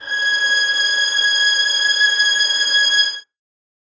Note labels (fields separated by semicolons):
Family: string; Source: acoustic; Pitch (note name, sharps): G#6; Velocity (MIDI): 25; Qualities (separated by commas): reverb